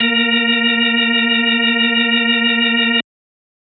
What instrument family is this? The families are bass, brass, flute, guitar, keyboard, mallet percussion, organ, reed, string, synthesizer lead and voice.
organ